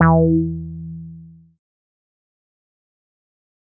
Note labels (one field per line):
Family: bass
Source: synthesizer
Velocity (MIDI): 25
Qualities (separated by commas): distorted, fast decay